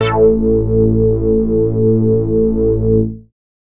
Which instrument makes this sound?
synthesizer bass